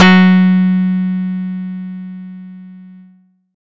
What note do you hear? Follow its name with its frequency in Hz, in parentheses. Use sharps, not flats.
F#3 (185 Hz)